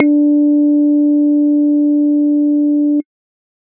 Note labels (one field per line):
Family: organ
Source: electronic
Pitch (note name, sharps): D4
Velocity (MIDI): 25